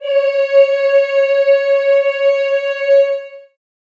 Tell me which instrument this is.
acoustic voice